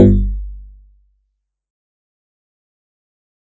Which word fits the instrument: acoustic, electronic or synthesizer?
synthesizer